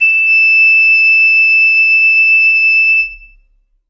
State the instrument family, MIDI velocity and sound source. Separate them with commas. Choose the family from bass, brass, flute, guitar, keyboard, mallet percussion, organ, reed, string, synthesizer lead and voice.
flute, 75, acoustic